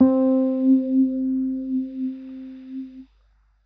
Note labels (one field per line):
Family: keyboard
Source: electronic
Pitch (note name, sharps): C4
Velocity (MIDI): 50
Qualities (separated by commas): dark